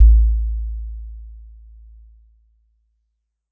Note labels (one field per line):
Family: mallet percussion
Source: acoustic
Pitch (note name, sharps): A1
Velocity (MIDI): 50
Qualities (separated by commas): dark